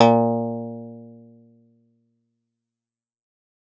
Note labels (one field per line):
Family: guitar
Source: acoustic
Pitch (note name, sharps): A#2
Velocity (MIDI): 50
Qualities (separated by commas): fast decay, reverb